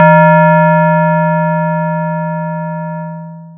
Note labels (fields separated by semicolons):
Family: mallet percussion; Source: acoustic; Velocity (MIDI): 50; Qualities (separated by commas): distorted, long release